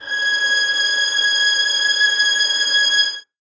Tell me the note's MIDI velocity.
25